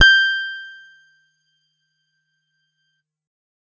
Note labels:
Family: guitar; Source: electronic; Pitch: G6; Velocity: 75; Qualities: bright

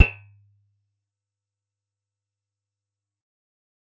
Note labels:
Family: guitar; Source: acoustic; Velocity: 100; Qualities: fast decay, percussive

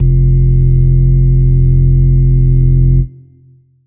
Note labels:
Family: organ; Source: electronic; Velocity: 127; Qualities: dark, long release

